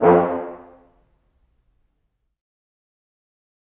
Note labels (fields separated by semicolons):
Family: brass; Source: acoustic; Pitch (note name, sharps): F2; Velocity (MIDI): 127; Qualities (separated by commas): fast decay, percussive, reverb